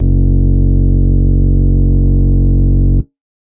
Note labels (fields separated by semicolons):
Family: organ; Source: electronic; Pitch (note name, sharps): F#1; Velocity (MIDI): 75; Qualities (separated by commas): distorted